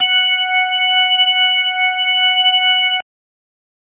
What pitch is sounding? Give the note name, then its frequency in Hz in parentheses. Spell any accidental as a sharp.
F#5 (740 Hz)